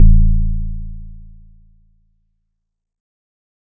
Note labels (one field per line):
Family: keyboard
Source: electronic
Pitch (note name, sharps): A0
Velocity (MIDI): 127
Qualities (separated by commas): dark